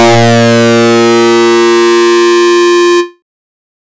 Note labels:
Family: bass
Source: synthesizer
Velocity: 127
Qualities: bright, distorted

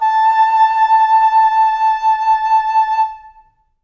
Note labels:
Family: flute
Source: acoustic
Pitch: A5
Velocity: 100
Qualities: reverb

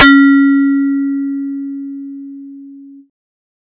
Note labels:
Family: bass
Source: synthesizer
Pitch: C#4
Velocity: 100

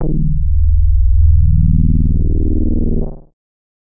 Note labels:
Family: bass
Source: synthesizer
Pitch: D#0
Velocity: 75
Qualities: distorted, multiphonic

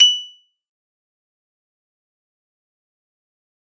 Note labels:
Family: mallet percussion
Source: acoustic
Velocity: 50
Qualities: bright, fast decay, percussive

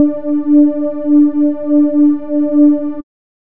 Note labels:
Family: bass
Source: synthesizer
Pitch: D4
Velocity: 127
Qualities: dark

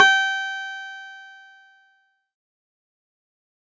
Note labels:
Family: keyboard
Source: electronic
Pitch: G5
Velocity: 25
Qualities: distorted, fast decay

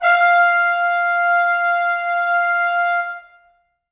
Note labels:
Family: brass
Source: acoustic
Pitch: F5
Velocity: 75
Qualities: reverb

